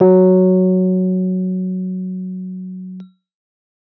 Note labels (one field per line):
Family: keyboard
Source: electronic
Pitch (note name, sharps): F#3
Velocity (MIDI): 100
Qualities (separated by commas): dark